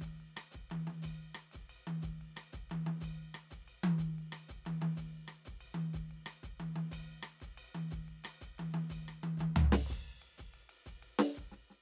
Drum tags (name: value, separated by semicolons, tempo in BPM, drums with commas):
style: Afro-Cuban bembé; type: beat; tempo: 122 BPM; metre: 4/4; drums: crash, ride, ride bell, hi-hat pedal, snare, cross-stick, high tom, floor tom, kick